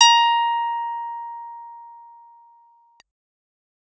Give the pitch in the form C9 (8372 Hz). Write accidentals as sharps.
A#5 (932.3 Hz)